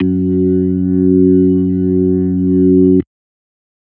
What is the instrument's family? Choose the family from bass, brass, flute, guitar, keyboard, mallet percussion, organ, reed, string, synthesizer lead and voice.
organ